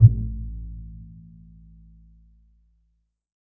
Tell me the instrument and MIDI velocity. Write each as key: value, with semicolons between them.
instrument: acoustic string instrument; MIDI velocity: 50